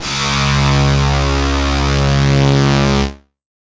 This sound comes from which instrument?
electronic guitar